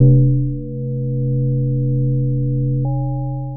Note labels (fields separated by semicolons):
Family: mallet percussion; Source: synthesizer; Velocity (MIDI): 100; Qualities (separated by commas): long release, multiphonic